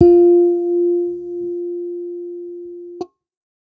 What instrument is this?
electronic bass